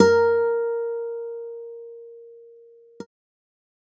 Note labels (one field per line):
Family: guitar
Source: electronic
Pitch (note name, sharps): A#4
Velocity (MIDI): 25